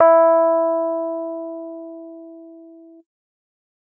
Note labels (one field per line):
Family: keyboard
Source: electronic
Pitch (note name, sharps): E4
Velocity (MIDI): 127